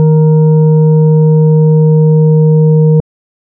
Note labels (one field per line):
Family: organ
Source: electronic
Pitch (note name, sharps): D#3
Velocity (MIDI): 127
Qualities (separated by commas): dark